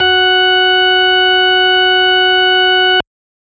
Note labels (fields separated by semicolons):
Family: organ; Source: electronic; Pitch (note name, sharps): F#4; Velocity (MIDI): 25